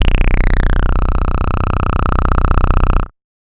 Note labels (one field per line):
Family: bass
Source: synthesizer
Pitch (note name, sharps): B-1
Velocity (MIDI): 100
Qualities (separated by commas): bright, distorted, multiphonic